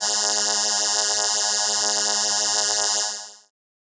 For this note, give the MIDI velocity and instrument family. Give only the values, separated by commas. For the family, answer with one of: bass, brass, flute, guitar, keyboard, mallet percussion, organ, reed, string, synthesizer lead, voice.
50, keyboard